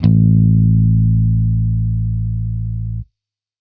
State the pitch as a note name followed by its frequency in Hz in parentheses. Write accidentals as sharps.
A1 (55 Hz)